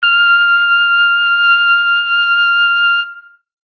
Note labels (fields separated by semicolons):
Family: brass; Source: acoustic; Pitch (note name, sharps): F6; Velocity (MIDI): 25